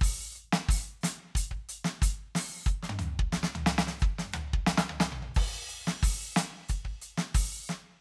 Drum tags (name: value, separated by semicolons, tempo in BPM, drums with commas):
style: Afrobeat; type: beat; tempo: 90 BPM; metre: 4/4; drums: crash, closed hi-hat, open hi-hat, hi-hat pedal, snare, high tom, mid tom, floor tom, kick